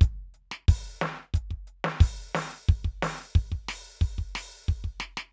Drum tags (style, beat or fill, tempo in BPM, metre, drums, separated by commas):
Afrobeat, beat, 90 BPM, 4/4, crash, ride, closed hi-hat, open hi-hat, hi-hat pedal, snare, kick